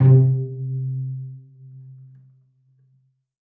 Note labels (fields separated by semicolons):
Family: string; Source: acoustic; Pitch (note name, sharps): C3; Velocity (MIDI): 50; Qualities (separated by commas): dark, reverb